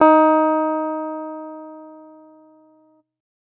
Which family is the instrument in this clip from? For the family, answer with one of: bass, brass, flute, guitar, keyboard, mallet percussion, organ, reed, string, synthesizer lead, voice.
guitar